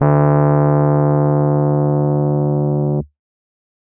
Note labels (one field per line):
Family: keyboard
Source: electronic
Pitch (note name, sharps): D2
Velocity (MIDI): 127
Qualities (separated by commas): distorted